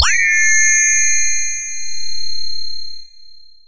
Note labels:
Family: voice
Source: synthesizer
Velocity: 127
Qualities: bright, long release

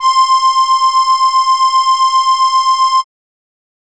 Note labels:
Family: keyboard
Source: acoustic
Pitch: C6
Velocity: 75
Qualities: bright

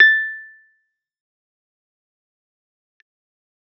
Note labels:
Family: keyboard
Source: electronic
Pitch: A6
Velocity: 50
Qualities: fast decay, percussive

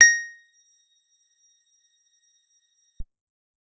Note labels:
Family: guitar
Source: acoustic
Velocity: 75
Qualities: percussive

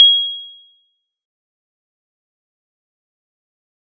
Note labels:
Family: mallet percussion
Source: acoustic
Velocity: 75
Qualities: bright, fast decay, percussive

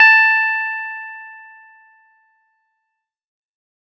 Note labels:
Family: keyboard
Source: electronic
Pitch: A5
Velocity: 50

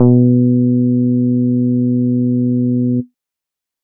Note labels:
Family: bass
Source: synthesizer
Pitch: B2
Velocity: 50

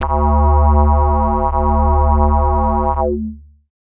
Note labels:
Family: bass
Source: synthesizer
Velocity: 127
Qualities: distorted, long release, multiphonic

